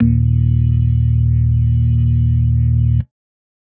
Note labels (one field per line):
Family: organ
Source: electronic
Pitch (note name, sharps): D#1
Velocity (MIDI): 25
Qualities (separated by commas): dark